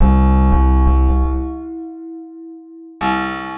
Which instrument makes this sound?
acoustic guitar